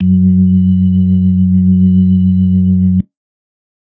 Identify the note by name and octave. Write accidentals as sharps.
F#2